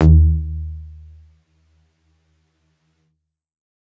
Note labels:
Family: keyboard; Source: electronic; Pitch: D#2; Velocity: 127

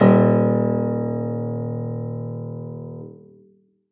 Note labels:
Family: keyboard; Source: acoustic; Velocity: 127; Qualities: reverb

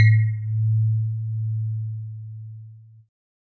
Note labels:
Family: keyboard; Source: electronic; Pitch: A2; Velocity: 127; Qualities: multiphonic

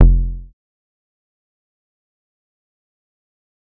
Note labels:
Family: bass; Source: synthesizer; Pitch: F1; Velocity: 100; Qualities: dark, fast decay, percussive

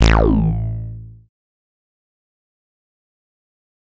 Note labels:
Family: bass; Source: synthesizer; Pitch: A1; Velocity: 127; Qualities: distorted, fast decay

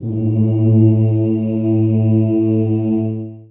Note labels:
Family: voice; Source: acoustic; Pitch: A2; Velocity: 100; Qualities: dark, long release, reverb

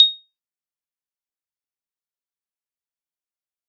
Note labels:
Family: keyboard; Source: electronic; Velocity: 50; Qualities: bright, fast decay, percussive

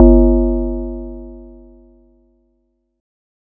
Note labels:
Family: mallet percussion; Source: acoustic; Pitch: G1; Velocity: 25

